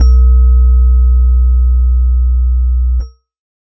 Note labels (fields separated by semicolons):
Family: keyboard; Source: electronic; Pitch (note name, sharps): B1; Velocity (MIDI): 25